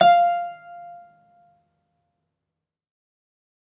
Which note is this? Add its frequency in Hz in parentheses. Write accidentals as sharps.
F5 (698.5 Hz)